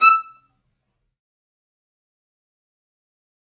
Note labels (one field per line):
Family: string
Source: acoustic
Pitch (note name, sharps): E6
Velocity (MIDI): 25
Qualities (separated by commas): fast decay, percussive, reverb